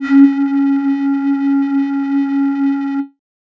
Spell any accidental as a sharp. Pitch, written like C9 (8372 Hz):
C#4 (277.2 Hz)